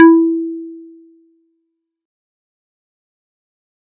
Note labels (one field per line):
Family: mallet percussion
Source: acoustic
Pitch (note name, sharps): E4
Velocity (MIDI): 75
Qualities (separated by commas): fast decay